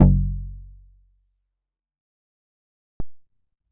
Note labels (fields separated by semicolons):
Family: bass; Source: synthesizer; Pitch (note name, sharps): F#1; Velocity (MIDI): 100; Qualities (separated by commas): fast decay, percussive